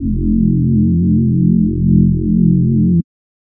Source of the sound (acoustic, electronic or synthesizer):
synthesizer